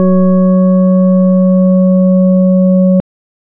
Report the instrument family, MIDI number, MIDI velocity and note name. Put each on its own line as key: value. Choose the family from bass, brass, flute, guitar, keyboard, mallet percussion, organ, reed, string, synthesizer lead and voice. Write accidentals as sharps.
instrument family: organ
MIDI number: 54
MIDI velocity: 25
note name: F#3